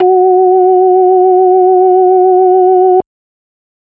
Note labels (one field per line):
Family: organ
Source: electronic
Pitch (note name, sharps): F#4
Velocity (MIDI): 25